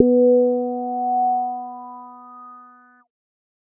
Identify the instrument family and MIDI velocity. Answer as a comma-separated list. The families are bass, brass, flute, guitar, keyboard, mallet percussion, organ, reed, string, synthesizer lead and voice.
bass, 25